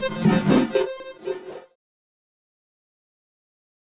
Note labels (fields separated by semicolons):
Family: keyboard; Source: electronic; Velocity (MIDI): 50; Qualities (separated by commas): distorted, fast decay, non-linear envelope